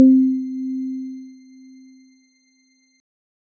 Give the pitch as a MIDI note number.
60